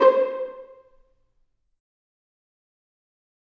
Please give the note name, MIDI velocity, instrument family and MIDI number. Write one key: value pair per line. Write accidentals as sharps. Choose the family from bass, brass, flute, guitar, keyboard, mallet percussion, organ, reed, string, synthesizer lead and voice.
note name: C5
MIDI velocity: 100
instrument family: string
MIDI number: 72